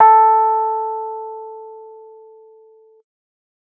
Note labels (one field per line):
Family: keyboard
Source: electronic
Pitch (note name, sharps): A4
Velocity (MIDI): 127